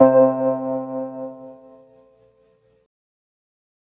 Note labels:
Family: organ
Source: electronic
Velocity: 50

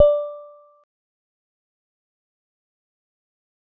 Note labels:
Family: mallet percussion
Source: acoustic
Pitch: D5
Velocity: 25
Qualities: dark, fast decay, percussive

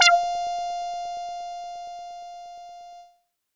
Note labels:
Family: bass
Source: synthesizer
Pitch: F5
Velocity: 75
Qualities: distorted

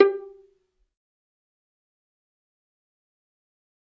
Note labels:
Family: string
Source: acoustic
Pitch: G4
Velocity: 100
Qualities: fast decay, percussive, reverb

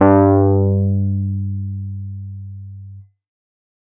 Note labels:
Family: keyboard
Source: electronic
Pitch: G2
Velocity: 25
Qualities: distorted

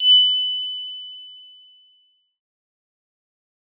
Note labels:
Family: synthesizer lead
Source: synthesizer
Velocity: 75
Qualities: bright, distorted, fast decay

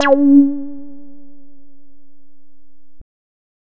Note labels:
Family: bass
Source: synthesizer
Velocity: 50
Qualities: distorted

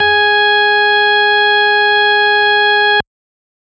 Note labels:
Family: organ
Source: electronic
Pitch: G#4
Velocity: 100

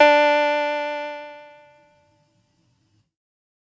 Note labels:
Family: keyboard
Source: electronic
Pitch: D4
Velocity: 50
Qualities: distorted

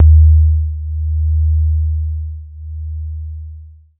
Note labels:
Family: keyboard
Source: electronic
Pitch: D#2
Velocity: 127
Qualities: dark, long release

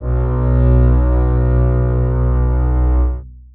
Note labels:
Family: string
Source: acoustic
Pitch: B1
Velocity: 75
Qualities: long release, reverb

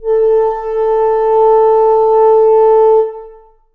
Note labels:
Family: reed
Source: acoustic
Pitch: A4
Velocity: 75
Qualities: long release, reverb

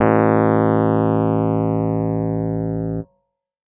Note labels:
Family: keyboard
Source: electronic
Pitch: A1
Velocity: 127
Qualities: distorted

